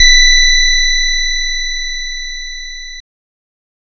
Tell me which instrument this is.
synthesizer guitar